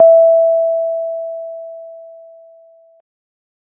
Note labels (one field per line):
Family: keyboard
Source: electronic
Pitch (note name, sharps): E5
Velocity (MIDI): 75